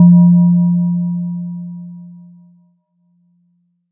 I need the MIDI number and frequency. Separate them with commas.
53, 174.6 Hz